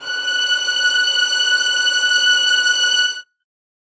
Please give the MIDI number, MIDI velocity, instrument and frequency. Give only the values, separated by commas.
90, 50, acoustic string instrument, 1480 Hz